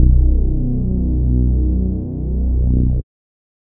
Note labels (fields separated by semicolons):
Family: bass; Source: synthesizer; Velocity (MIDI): 100; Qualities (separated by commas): dark